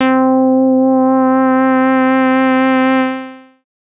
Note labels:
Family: bass; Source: synthesizer; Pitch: C4; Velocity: 75; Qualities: distorted, long release

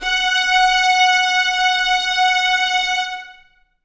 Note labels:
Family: string; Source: acoustic; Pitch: F#5; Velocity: 75; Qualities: reverb

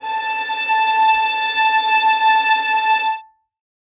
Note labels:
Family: string; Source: acoustic; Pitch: A5; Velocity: 50; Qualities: reverb

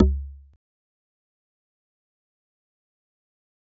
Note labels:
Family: mallet percussion; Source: acoustic; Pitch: C#2; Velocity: 25; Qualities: fast decay, percussive

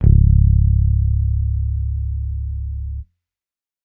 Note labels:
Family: bass; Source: electronic; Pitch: C#1; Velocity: 25

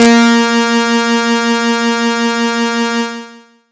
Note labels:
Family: bass; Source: synthesizer; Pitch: A#3; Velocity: 25; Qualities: bright, distorted, long release

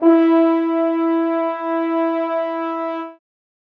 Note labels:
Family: brass; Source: acoustic; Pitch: E4; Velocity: 75; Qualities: reverb

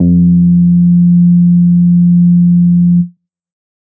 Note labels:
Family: bass; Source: synthesizer; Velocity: 75; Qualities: dark

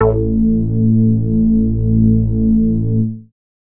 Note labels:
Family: bass; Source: synthesizer; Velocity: 25; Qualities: distorted

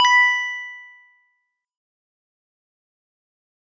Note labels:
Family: mallet percussion; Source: acoustic; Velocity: 127; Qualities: fast decay, multiphonic

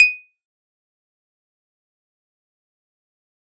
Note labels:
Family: keyboard; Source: electronic; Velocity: 127; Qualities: bright, fast decay, percussive

